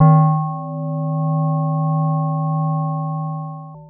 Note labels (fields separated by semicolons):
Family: mallet percussion; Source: synthesizer; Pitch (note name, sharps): D#3; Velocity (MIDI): 100; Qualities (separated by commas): long release, multiphonic